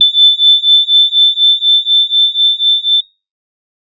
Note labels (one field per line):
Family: organ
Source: electronic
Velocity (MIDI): 100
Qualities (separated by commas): bright